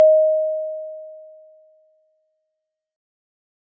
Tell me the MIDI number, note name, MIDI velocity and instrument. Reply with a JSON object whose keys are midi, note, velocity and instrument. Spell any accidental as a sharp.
{"midi": 75, "note": "D#5", "velocity": 100, "instrument": "acoustic mallet percussion instrument"}